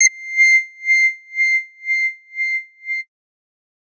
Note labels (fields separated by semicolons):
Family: bass; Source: synthesizer; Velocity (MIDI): 100; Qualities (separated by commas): distorted